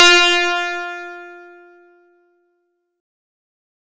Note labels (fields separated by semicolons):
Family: guitar; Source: acoustic; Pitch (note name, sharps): F4; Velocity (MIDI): 127; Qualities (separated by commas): bright, distorted